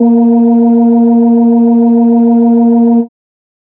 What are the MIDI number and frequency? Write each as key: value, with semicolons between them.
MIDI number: 58; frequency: 233.1 Hz